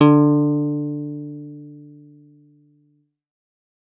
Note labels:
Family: guitar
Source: electronic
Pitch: D3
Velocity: 127

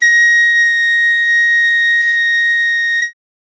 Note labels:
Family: flute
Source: acoustic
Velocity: 25

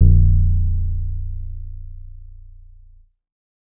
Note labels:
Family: bass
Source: synthesizer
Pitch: A#0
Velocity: 50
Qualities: dark

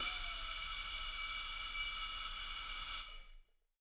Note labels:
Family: flute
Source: acoustic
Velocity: 25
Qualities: bright, reverb

